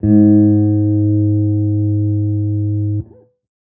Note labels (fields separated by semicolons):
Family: guitar; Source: electronic; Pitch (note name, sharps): G#2; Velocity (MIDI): 25; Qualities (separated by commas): non-linear envelope